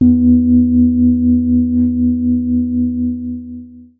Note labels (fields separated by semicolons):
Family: keyboard; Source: electronic; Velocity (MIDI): 50; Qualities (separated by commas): dark, long release, reverb